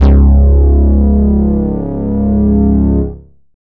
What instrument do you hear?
synthesizer bass